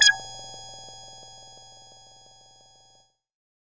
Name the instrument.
synthesizer bass